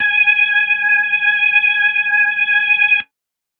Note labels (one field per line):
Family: organ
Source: electronic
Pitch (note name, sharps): G#5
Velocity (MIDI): 25